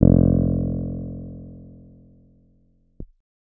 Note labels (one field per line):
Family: keyboard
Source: electronic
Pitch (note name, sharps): F1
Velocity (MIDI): 75